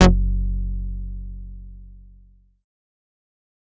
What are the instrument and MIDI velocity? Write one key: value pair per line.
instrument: synthesizer bass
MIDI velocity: 127